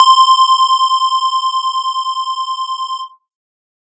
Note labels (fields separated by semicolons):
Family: synthesizer lead; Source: synthesizer; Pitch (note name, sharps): C6; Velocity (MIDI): 127; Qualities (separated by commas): distorted